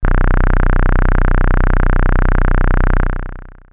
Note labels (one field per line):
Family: bass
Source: synthesizer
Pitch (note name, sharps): B0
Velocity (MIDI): 75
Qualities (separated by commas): bright, distorted, long release